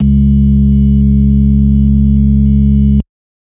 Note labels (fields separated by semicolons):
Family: organ; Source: electronic; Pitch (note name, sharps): C#2; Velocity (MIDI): 100; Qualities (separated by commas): dark